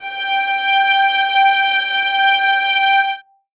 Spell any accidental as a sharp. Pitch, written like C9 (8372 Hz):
G5 (784 Hz)